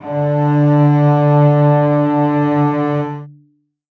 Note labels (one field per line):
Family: string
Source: acoustic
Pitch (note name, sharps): D3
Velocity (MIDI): 50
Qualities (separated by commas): reverb